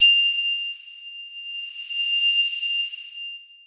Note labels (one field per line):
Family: mallet percussion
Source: electronic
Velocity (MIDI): 127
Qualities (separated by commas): bright, long release, non-linear envelope